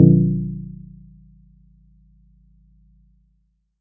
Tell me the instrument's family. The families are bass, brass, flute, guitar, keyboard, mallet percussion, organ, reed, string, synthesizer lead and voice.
mallet percussion